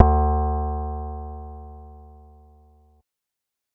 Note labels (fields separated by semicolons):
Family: bass; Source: synthesizer; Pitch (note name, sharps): D2; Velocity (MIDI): 127